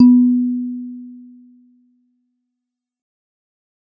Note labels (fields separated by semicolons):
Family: mallet percussion; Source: acoustic; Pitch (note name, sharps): B3; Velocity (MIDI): 25; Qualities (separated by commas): fast decay